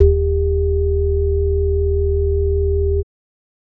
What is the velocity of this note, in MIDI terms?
50